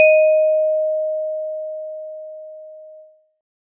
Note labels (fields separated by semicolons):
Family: mallet percussion; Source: acoustic; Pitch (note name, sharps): D#5; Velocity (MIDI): 75